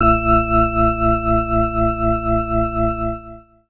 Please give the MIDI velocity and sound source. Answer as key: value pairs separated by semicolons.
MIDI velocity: 100; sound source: electronic